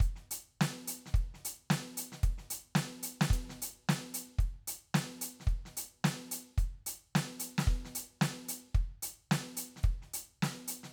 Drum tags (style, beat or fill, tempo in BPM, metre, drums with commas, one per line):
swing
beat
110 BPM
4/4
closed hi-hat, snare, kick